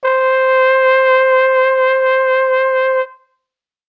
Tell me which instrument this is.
acoustic brass instrument